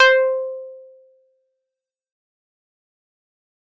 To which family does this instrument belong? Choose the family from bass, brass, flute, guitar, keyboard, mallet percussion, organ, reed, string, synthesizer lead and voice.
keyboard